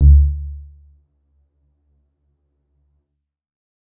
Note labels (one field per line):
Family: keyboard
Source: electronic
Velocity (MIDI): 50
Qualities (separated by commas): dark, percussive, reverb